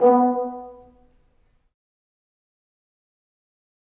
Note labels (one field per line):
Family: brass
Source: acoustic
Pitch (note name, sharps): B3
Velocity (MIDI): 50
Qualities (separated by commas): dark, fast decay, reverb